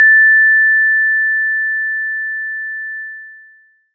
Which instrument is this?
electronic mallet percussion instrument